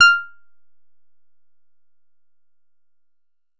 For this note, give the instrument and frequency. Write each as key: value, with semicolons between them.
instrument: synthesizer guitar; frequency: 1397 Hz